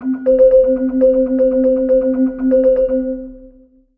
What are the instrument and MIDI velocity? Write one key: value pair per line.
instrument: synthesizer mallet percussion instrument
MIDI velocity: 25